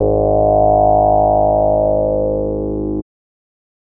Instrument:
synthesizer bass